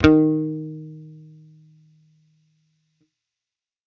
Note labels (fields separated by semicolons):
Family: bass; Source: electronic; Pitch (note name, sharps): D#3; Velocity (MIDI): 127; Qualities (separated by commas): distorted